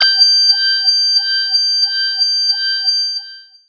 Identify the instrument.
synthesizer voice